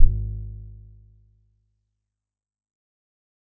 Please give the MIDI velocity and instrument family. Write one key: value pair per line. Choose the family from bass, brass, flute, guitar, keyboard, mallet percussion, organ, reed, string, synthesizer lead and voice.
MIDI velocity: 25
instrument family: guitar